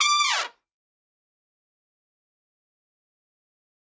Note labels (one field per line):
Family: brass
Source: acoustic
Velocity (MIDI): 127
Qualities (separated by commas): fast decay, reverb